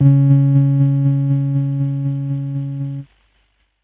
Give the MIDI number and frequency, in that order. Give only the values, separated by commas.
49, 138.6 Hz